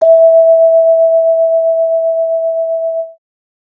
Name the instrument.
acoustic mallet percussion instrument